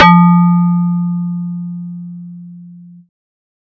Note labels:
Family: bass; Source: synthesizer; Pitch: F3; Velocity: 127

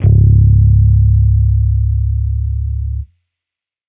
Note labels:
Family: bass; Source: electronic; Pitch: C#1; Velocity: 25; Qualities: distorted

